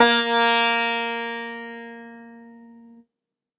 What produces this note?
acoustic guitar